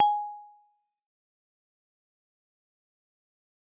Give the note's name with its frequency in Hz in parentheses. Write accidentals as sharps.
G#5 (830.6 Hz)